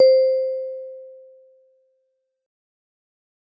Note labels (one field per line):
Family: mallet percussion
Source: acoustic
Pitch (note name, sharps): C5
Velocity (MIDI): 75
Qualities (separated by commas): fast decay